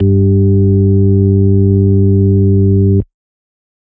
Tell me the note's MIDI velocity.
75